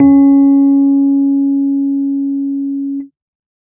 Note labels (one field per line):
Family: keyboard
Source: electronic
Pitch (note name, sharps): C#4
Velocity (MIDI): 75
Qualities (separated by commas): dark